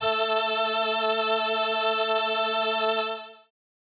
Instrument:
synthesizer keyboard